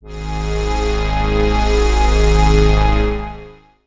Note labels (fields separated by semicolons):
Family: synthesizer lead; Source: synthesizer; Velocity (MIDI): 127; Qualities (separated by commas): bright, long release, non-linear envelope